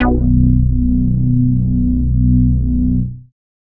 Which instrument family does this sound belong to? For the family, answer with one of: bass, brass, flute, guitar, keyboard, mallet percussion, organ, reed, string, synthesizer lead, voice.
bass